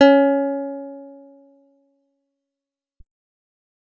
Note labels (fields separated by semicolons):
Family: guitar; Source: acoustic; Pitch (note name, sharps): C#4; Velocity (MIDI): 127; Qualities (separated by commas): fast decay